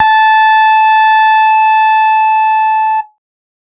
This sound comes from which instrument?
electronic guitar